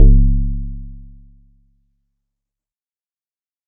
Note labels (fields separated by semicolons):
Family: keyboard; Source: electronic; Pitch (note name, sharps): C#1; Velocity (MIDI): 75; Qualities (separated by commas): dark, fast decay